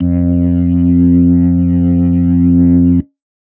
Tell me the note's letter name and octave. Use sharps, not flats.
F2